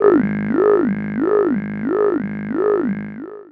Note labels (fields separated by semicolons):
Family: voice; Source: synthesizer; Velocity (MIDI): 50; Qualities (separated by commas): long release, non-linear envelope, tempo-synced